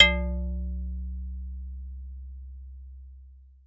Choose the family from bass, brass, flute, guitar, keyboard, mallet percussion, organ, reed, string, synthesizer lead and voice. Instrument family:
mallet percussion